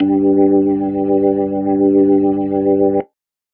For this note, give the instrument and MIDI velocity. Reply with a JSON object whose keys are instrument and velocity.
{"instrument": "electronic organ", "velocity": 100}